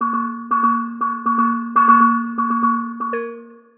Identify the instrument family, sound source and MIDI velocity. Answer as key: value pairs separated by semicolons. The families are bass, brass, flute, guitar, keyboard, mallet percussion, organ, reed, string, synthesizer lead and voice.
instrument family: mallet percussion; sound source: synthesizer; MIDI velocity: 100